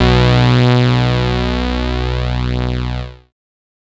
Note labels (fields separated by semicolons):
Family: bass; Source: synthesizer; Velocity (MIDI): 100; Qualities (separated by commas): bright, distorted